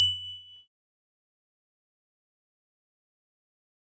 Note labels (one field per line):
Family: keyboard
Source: electronic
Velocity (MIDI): 127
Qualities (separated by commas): bright, fast decay, percussive, reverb